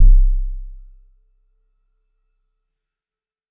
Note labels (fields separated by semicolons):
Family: mallet percussion; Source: electronic; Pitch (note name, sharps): C1; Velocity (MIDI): 100; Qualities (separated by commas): non-linear envelope